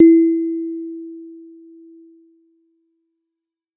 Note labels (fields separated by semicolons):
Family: mallet percussion; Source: acoustic; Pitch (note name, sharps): E4; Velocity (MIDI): 100